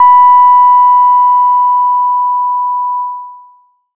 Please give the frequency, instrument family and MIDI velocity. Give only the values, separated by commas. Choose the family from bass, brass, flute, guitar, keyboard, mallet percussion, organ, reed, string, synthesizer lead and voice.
987.8 Hz, bass, 25